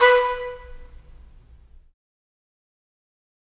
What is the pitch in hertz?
493.9 Hz